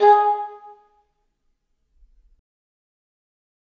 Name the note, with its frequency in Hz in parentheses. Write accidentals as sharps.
G#4 (415.3 Hz)